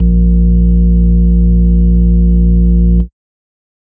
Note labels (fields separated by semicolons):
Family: organ; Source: electronic; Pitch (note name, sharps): A#1; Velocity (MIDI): 50; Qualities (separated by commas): dark